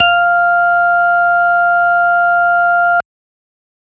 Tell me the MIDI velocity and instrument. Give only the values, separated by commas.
127, electronic organ